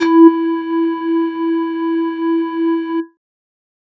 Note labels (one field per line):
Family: flute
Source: synthesizer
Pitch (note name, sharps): E4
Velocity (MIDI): 50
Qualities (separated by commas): distorted